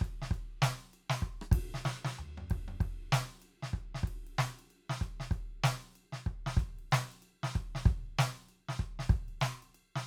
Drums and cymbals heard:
ride, ride bell, hi-hat pedal, snare, cross-stick, mid tom, floor tom and kick